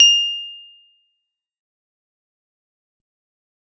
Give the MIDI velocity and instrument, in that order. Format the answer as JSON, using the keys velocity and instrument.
{"velocity": 127, "instrument": "electronic guitar"}